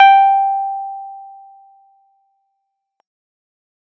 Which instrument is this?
electronic keyboard